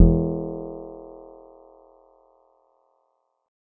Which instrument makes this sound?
electronic keyboard